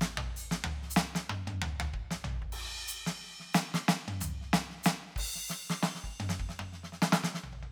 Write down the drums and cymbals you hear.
crash, ride, hi-hat pedal, snare, high tom, mid tom, floor tom and kick